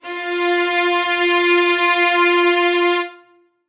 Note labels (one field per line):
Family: string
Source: acoustic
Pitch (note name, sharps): F4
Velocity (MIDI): 75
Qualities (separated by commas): reverb